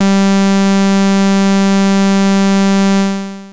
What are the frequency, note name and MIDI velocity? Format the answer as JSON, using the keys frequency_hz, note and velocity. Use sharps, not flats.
{"frequency_hz": 196, "note": "G3", "velocity": 25}